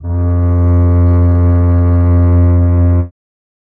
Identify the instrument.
acoustic string instrument